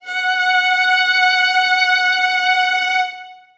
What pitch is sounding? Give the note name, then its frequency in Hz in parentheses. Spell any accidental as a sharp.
F#5 (740 Hz)